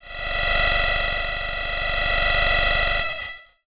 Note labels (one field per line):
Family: bass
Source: synthesizer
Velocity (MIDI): 127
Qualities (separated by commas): tempo-synced